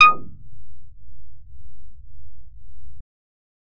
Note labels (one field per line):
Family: bass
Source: synthesizer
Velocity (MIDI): 100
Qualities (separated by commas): distorted